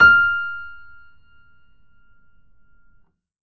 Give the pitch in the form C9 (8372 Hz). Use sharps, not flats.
F6 (1397 Hz)